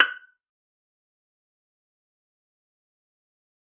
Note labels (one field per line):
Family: string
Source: acoustic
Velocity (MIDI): 75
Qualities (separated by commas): fast decay, percussive, reverb